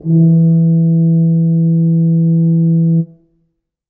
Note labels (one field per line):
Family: brass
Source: acoustic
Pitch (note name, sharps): E3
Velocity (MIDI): 50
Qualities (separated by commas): dark, reverb